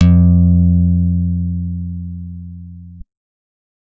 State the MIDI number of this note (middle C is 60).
41